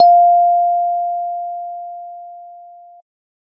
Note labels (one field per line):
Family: keyboard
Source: electronic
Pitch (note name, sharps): F5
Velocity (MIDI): 75